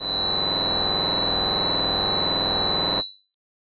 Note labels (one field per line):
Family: flute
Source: synthesizer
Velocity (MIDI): 127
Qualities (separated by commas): bright